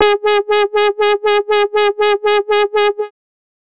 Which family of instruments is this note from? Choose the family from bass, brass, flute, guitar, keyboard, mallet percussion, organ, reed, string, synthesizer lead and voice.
bass